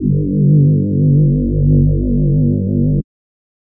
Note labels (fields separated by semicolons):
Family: voice; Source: synthesizer; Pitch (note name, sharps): G1; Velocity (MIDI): 75